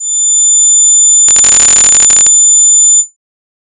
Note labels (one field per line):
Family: voice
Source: synthesizer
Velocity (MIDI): 75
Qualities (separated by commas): bright